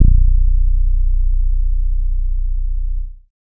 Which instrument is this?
synthesizer bass